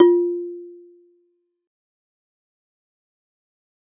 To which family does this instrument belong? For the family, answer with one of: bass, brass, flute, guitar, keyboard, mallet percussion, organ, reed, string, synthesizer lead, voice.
mallet percussion